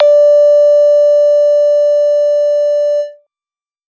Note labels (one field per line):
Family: bass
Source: synthesizer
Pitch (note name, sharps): D5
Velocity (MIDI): 25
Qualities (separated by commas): distorted